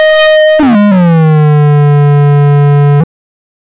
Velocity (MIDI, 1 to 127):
127